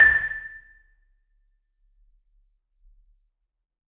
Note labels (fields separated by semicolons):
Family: mallet percussion; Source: acoustic; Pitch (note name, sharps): A6; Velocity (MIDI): 75; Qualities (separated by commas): percussive, reverb